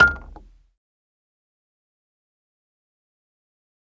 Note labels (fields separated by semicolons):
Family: mallet percussion; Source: acoustic; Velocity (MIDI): 25; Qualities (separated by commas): fast decay, percussive, reverb